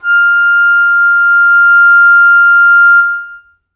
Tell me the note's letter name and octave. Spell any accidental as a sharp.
F6